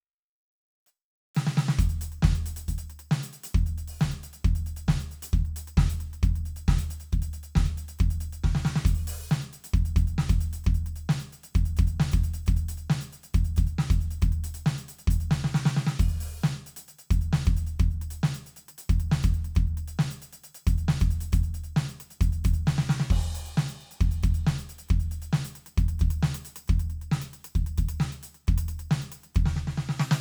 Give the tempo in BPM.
135 BPM